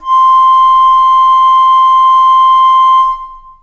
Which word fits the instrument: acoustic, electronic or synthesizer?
acoustic